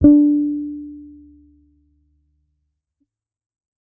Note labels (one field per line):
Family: bass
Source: electronic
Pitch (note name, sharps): D4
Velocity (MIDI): 75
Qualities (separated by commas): dark